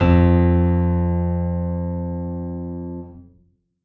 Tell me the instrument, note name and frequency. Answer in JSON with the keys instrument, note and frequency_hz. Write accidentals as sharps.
{"instrument": "acoustic keyboard", "note": "F2", "frequency_hz": 87.31}